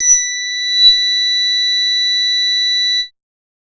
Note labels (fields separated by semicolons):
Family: bass; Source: synthesizer; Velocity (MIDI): 75; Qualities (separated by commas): bright, distorted, multiphonic